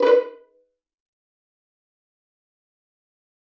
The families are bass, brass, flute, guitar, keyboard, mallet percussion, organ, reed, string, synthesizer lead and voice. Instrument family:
string